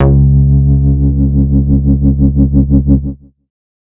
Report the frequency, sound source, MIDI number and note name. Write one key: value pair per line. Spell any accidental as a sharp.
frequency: 69.3 Hz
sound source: synthesizer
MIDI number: 37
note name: C#2